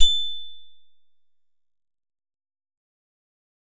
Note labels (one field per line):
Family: guitar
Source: synthesizer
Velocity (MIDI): 25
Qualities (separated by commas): bright, fast decay, percussive